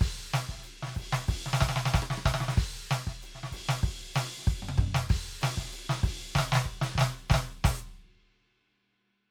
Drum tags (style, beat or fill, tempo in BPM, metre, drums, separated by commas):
Afrobeat, beat, 94 BPM, 4/4, crash, ride, open hi-hat, hi-hat pedal, snare, cross-stick, high tom, mid tom, kick